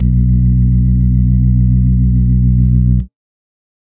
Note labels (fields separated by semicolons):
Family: organ; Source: electronic; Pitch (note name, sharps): B1; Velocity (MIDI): 75; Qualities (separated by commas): dark, reverb